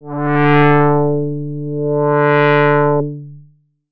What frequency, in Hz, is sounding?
146.8 Hz